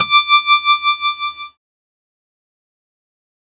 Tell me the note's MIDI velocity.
75